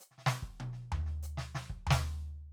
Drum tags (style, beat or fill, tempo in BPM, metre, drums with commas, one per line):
funk
fill
95 BPM
4/4
closed hi-hat, hi-hat pedal, snare, high tom, floor tom, kick